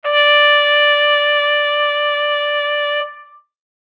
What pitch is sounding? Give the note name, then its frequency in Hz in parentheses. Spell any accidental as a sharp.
D5 (587.3 Hz)